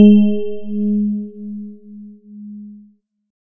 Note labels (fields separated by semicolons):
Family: keyboard; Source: electronic; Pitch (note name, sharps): G#3; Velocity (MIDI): 75